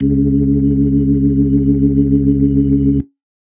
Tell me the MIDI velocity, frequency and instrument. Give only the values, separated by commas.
50, 69.3 Hz, electronic organ